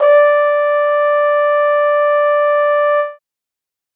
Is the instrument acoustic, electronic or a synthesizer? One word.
acoustic